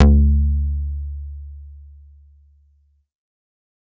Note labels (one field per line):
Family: bass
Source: synthesizer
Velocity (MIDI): 100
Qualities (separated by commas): distorted